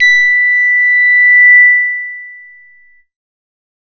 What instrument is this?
synthesizer bass